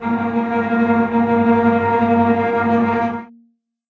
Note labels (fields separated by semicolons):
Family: string; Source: acoustic; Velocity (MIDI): 25; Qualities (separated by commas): bright, non-linear envelope, reverb